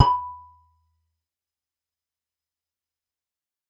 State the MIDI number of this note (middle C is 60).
83